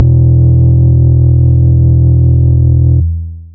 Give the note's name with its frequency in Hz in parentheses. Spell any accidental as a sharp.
E1 (41.2 Hz)